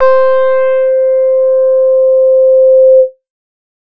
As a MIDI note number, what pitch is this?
72